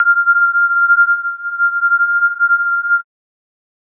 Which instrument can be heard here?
electronic mallet percussion instrument